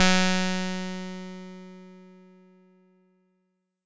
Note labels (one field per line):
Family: bass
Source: synthesizer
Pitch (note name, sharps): F#3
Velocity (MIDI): 50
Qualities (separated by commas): bright, distorted